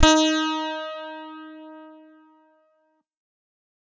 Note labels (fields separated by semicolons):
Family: guitar; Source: electronic; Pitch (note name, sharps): D#4; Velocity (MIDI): 100; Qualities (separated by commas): bright